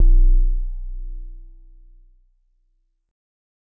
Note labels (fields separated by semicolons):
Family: keyboard; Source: electronic; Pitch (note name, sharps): B0; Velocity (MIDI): 25; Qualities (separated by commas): dark